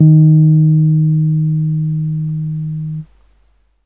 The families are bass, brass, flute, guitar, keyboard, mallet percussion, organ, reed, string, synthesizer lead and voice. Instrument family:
keyboard